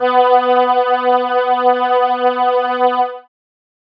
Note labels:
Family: keyboard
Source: synthesizer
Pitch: B3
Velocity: 50

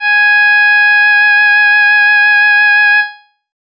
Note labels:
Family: reed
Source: synthesizer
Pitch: G#5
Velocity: 127

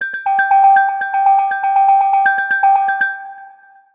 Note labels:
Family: mallet percussion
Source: synthesizer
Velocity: 50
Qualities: long release, multiphonic, percussive, tempo-synced

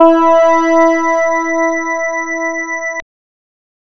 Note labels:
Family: bass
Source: synthesizer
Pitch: E4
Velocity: 50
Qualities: distorted, multiphonic

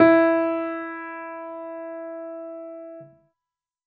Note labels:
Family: keyboard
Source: acoustic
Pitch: E4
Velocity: 50

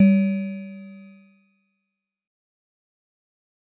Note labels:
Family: mallet percussion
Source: acoustic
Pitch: G3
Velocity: 75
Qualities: dark, fast decay

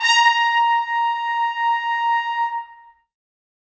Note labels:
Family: brass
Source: acoustic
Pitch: A#5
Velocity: 50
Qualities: bright, reverb

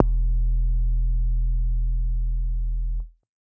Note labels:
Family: bass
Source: synthesizer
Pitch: E1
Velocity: 127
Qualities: distorted

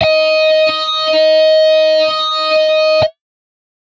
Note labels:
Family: guitar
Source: synthesizer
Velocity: 75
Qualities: bright, distorted

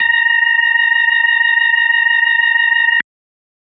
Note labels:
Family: organ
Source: electronic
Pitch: A#5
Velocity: 25

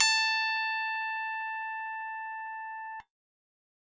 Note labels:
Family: keyboard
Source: electronic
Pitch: A5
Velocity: 50

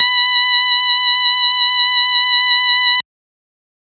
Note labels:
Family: organ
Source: electronic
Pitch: B5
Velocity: 50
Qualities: distorted

